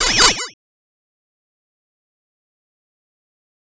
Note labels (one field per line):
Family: bass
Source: synthesizer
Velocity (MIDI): 100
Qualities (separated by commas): bright, distorted, fast decay, multiphonic